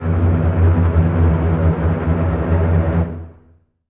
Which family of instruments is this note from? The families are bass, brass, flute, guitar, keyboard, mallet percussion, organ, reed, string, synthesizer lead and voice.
string